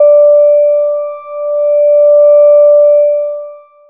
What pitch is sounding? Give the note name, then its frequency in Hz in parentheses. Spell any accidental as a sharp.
D5 (587.3 Hz)